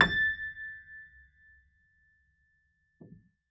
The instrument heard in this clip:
acoustic keyboard